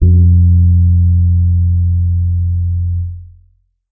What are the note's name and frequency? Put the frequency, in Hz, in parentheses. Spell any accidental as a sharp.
F2 (87.31 Hz)